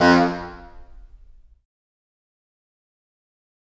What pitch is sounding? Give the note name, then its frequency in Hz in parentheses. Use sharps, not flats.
F2 (87.31 Hz)